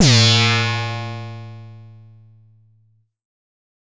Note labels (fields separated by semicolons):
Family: bass; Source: synthesizer; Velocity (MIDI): 100; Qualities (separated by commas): bright, distorted